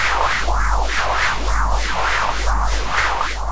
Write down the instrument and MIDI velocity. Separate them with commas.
electronic keyboard, 75